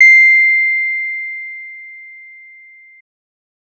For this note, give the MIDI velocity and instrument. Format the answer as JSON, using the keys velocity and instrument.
{"velocity": 100, "instrument": "synthesizer bass"}